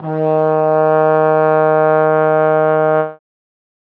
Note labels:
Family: brass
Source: acoustic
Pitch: D#3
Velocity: 75

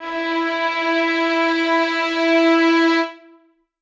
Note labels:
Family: string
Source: acoustic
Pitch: E4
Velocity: 25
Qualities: reverb

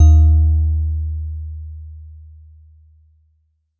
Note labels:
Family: mallet percussion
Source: acoustic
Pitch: D#2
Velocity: 50

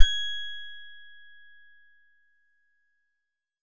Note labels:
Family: guitar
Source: synthesizer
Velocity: 75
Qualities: percussive

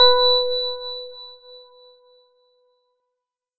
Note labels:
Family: organ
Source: electronic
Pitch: B4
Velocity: 127

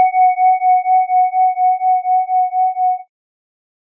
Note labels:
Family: organ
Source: electronic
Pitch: F#5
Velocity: 100

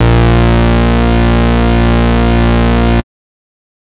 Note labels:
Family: bass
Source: synthesizer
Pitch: A#1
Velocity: 100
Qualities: bright, distorted

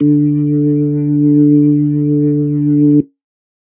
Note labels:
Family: organ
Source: electronic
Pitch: D3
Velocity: 25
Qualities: dark

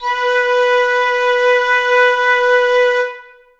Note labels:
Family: flute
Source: acoustic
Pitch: B4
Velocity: 127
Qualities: reverb

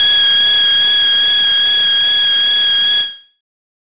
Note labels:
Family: bass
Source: synthesizer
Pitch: G#6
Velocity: 75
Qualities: non-linear envelope

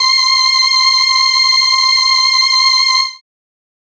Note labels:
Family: keyboard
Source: synthesizer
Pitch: C6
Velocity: 75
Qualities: bright

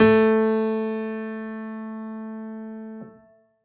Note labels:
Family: keyboard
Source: acoustic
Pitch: A3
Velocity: 50

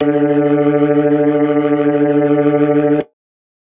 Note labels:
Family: organ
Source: electronic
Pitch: D3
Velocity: 100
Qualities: distorted

